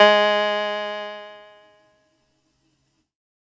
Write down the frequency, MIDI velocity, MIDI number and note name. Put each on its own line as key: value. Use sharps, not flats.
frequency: 207.7 Hz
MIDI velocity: 25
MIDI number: 56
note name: G#3